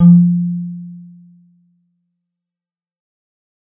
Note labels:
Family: guitar; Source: electronic; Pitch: F3; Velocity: 50; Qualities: dark, fast decay, reverb

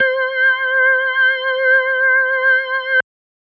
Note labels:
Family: organ; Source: electronic; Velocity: 25

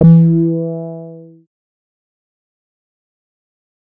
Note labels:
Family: bass; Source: synthesizer; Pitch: E3; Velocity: 25; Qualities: distorted, fast decay

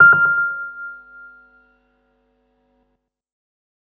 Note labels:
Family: keyboard; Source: electronic; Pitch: F6; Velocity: 50; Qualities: tempo-synced

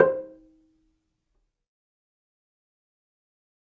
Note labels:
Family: string; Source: acoustic; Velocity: 50; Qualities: fast decay, percussive, reverb

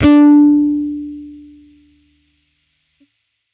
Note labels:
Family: bass; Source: electronic; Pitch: D4; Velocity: 75; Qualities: distorted

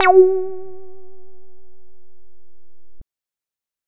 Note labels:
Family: bass; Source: synthesizer; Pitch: F#4; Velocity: 50; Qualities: distorted

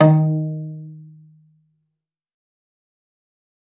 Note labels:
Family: string; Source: acoustic; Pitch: D#3; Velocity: 75; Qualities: dark, fast decay, reverb

